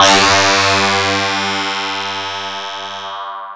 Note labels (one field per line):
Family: mallet percussion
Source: electronic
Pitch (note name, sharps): G2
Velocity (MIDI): 100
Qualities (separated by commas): bright, distorted, long release, non-linear envelope